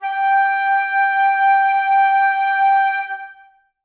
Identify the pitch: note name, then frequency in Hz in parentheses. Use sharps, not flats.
G5 (784 Hz)